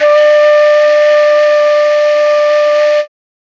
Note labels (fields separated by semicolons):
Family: flute; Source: acoustic; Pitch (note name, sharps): D5; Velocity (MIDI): 100